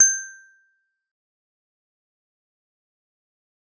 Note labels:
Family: mallet percussion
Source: acoustic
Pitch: G6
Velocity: 75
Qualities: fast decay, percussive

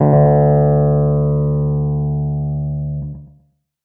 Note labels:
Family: keyboard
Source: electronic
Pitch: D2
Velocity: 75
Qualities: distorted, tempo-synced

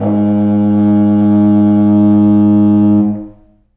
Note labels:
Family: reed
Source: acoustic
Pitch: G#2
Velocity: 50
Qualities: long release, reverb

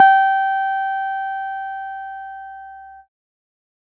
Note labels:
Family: keyboard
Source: electronic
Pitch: G5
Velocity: 127

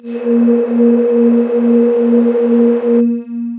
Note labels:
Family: voice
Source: synthesizer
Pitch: A#3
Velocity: 100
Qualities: distorted, long release

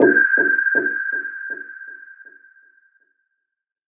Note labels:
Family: synthesizer lead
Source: synthesizer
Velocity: 50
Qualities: non-linear envelope, reverb

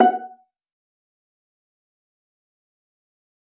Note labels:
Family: string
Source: acoustic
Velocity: 50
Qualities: fast decay, percussive, reverb

